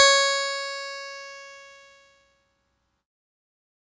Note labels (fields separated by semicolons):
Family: keyboard; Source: electronic; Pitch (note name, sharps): C#5; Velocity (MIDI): 127; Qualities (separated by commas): bright, distorted